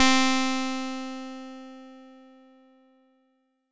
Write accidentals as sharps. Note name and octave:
C4